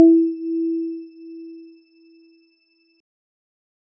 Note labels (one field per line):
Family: keyboard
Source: electronic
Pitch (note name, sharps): E4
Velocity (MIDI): 100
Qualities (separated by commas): dark